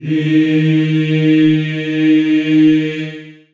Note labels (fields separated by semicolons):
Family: voice; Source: acoustic; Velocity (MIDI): 75; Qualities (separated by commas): reverb